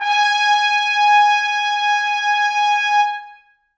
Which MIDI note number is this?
80